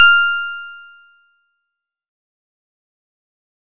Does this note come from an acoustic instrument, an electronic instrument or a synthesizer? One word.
synthesizer